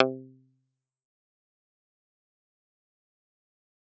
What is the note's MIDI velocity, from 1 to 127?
127